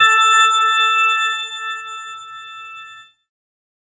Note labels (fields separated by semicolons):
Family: keyboard; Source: synthesizer; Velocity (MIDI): 50; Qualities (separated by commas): bright